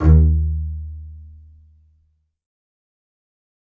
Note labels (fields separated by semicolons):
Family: string; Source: acoustic; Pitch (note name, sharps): D#2; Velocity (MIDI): 127; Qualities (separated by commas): fast decay, reverb